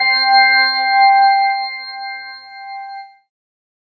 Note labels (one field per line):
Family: keyboard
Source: synthesizer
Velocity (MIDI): 100